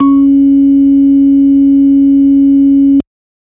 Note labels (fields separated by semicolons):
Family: organ; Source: electronic; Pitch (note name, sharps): C#4; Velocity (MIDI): 25